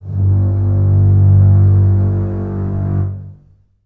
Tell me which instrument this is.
acoustic string instrument